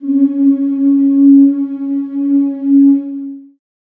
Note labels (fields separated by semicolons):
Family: voice; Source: acoustic; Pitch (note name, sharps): C#4; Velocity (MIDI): 50; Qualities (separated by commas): long release, reverb